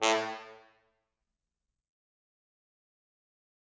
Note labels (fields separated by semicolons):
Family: brass; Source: acoustic; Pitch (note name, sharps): A2; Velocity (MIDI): 127; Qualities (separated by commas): bright, fast decay, percussive, reverb